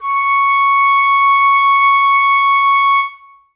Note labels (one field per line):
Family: reed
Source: acoustic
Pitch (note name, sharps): C#6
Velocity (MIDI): 25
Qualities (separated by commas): reverb